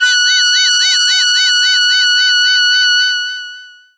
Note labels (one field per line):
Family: voice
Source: synthesizer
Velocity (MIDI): 127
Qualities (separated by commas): bright, distorted, long release